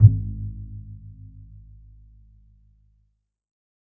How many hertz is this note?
51.91 Hz